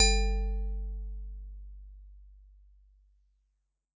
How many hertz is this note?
49 Hz